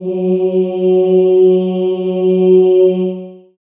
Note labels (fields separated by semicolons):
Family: voice; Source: acoustic; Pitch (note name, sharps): F#3; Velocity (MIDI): 50; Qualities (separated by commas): dark, long release, reverb